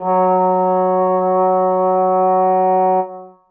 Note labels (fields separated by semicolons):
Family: brass; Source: acoustic; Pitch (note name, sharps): F#3; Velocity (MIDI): 50; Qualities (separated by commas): reverb